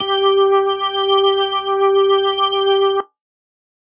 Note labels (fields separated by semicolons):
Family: organ; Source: electronic; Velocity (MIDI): 25